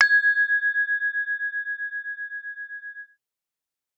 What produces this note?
acoustic mallet percussion instrument